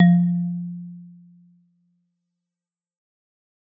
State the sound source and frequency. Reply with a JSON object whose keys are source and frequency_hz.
{"source": "acoustic", "frequency_hz": 174.6}